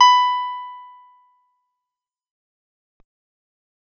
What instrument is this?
acoustic guitar